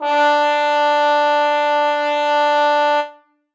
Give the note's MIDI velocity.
127